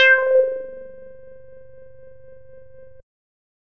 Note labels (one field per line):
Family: bass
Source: synthesizer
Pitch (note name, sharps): C5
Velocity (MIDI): 127